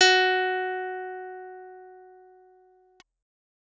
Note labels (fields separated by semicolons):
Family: keyboard; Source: electronic; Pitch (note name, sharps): F#4; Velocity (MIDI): 127